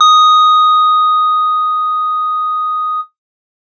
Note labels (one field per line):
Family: guitar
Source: electronic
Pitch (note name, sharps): D#6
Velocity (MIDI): 75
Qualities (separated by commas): bright